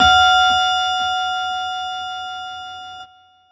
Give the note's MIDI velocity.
75